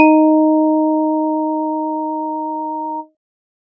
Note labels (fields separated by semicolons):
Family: organ; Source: electronic; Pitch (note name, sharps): D#4; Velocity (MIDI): 75